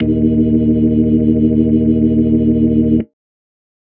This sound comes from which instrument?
electronic organ